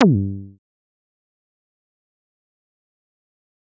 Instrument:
synthesizer bass